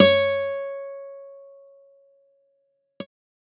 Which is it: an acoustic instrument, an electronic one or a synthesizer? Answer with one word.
electronic